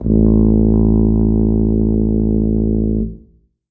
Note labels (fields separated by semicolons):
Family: brass; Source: acoustic; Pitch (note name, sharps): A1; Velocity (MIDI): 25; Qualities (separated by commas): dark